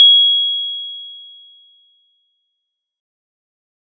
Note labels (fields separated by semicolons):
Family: mallet percussion; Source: acoustic; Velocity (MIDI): 100; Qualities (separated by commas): bright